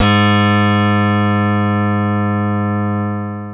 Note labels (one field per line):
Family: keyboard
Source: electronic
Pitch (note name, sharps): G#2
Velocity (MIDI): 75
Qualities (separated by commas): bright, long release